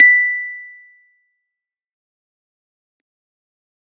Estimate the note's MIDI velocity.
75